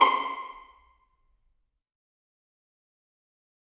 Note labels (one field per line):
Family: string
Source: acoustic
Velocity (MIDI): 100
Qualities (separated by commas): fast decay, percussive, reverb